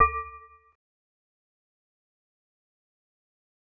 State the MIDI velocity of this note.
50